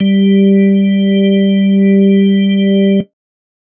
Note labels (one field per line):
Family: organ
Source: electronic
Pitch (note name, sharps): G3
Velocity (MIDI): 25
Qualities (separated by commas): dark